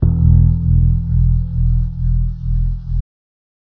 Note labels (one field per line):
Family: guitar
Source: electronic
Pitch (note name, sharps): E1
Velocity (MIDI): 127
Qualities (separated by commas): dark, reverb